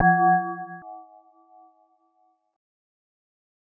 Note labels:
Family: mallet percussion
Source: synthesizer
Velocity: 75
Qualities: fast decay, multiphonic

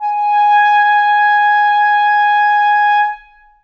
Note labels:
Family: reed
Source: acoustic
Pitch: G#5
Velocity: 75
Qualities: long release, reverb

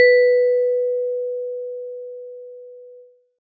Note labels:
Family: mallet percussion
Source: acoustic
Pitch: B4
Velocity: 100

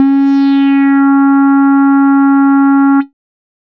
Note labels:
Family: bass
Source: synthesizer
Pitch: C#4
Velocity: 127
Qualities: distorted

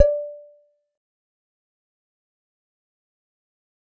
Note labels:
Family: guitar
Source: electronic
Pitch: D5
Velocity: 25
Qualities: dark, fast decay, percussive, reverb

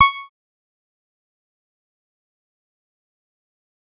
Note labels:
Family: bass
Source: synthesizer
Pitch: C#6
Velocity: 127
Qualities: bright, distorted, fast decay, percussive

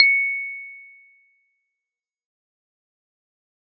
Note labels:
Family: keyboard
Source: electronic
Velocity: 100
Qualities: fast decay

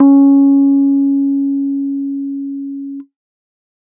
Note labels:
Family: keyboard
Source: electronic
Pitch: C#4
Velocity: 75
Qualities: dark

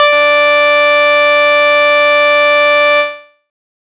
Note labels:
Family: bass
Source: synthesizer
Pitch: D5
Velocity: 75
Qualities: bright, distorted

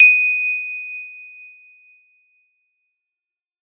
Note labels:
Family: mallet percussion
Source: acoustic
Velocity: 100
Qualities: bright

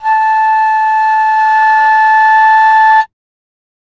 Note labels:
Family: flute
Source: acoustic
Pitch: A5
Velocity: 25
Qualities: multiphonic

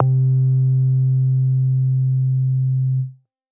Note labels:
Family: bass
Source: synthesizer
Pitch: C3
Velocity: 50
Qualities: distorted

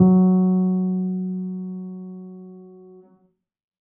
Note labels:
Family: keyboard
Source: acoustic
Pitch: F#3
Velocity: 25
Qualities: dark

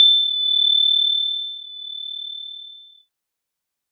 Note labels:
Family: keyboard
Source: electronic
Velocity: 75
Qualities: bright, multiphonic

